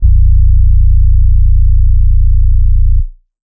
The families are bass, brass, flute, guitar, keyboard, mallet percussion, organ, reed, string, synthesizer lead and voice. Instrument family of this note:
keyboard